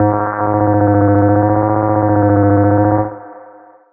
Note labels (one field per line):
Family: bass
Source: synthesizer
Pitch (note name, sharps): G#2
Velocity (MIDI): 127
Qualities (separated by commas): long release, reverb